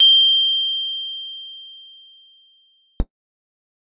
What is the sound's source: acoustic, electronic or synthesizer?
electronic